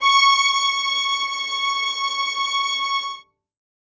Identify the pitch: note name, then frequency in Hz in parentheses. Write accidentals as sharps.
C#6 (1109 Hz)